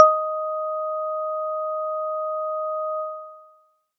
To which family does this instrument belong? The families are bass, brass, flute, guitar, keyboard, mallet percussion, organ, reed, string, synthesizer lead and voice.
mallet percussion